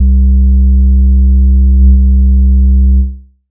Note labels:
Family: bass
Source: synthesizer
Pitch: C2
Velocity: 100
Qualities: dark

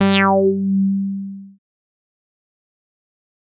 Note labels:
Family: bass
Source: synthesizer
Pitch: G3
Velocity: 100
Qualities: bright, distorted, fast decay

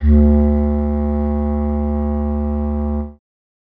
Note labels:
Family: reed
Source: acoustic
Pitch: D2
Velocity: 50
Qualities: dark

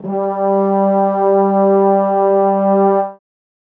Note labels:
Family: brass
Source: acoustic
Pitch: G3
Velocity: 75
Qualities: reverb

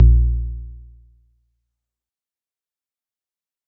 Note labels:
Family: guitar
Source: synthesizer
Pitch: A#1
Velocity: 127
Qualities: dark, fast decay

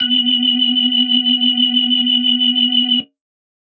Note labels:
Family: organ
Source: electronic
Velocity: 25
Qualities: bright

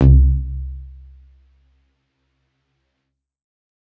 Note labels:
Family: keyboard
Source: electronic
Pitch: C2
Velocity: 100

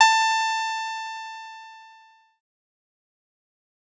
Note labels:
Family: bass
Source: synthesizer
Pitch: A5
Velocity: 100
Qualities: bright, distorted, fast decay

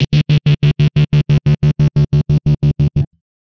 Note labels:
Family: guitar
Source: electronic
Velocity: 127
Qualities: bright, distorted, tempo-synced

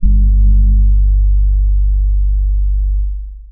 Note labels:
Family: keyboard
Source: electronic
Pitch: G1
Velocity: 25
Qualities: dark, long release

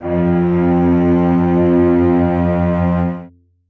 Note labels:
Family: string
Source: acoustic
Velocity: 75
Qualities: reverb

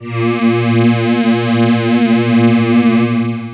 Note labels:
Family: voice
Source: synthesizer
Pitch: A#2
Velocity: 75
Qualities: distorted, long release

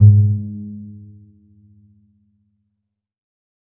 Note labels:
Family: string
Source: acoustic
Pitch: G#2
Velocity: 75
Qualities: dark, reverb

